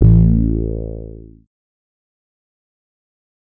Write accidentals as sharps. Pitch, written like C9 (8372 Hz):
A1 (55 Hz)